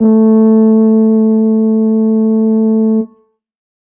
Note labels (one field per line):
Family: brass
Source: acoustic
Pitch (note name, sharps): A3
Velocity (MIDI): 50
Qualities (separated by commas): dark